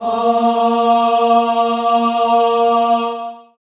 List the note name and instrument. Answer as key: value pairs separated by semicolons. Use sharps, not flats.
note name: A#3; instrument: acoustic voice